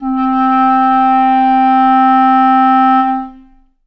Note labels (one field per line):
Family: reed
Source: acoustic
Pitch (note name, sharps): C4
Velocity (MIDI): 50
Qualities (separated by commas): long release, reverb